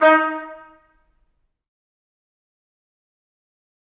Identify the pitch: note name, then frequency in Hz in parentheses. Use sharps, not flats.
D#4 (311.1 Hz)